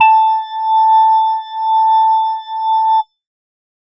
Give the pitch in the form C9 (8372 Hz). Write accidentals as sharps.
A5 (880 Hz)